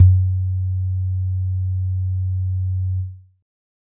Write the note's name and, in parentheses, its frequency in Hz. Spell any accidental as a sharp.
F#2 (92.5 Hz)